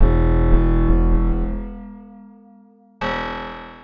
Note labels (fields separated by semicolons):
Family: guitar; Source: acoustic; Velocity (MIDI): 50; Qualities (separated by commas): reverb